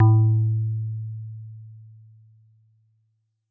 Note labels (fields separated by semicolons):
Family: guitar; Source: synthesizer; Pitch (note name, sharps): A2; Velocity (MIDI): 75; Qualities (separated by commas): dark